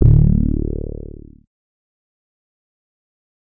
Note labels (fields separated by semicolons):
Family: bass; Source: synthesizer; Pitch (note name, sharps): D1; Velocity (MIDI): 50; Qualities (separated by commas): distorted, fast decay